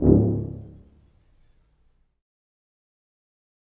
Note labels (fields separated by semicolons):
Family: brass; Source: acoustic; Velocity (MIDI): 25; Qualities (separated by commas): fast decay, reverb